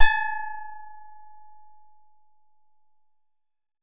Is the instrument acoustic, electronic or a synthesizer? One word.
synthesizer